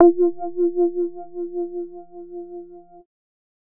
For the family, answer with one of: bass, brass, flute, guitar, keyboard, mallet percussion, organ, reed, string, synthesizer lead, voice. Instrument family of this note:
bass